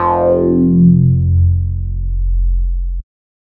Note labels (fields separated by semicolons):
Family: bass; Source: synthesizer; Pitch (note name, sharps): F1; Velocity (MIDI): 25; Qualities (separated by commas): distorted